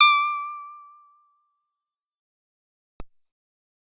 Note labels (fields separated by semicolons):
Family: bass; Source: synthesizer; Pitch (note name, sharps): D6; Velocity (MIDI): 25; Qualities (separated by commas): fast decay